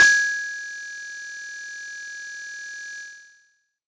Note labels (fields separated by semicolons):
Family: mallet percussion; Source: acoustic; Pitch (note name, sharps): G#6; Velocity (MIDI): 127; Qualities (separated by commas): bright, distorted